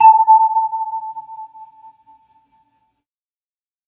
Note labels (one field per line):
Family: keyboard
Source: synthesizer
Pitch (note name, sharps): A5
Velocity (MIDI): 100